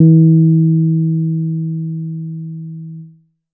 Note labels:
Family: bass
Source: synthesizer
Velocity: 25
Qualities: dark

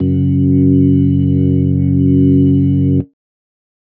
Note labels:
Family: organ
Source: electronic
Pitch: F#1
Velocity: 75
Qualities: dark

